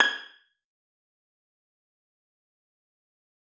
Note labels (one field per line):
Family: string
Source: acoustic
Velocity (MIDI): 127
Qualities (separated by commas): fast decay, percussive, reverb